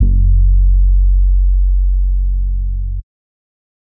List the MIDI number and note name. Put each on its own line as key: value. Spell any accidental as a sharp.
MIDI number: 30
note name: F#1